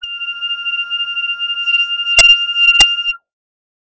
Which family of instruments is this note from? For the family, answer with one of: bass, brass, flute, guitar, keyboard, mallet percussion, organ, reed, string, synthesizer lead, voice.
bass